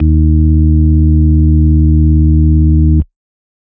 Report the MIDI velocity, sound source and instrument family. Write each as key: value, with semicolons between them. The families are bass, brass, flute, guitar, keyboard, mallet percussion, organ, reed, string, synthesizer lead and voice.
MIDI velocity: 127; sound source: electronic; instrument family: organ